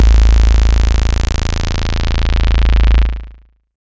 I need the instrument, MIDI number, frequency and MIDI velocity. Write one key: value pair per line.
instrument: synthesizer bass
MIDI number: 21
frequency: 27.5 Hz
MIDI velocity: 127